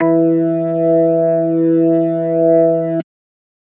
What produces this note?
electronic organ